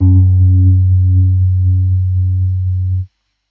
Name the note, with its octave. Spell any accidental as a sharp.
F#2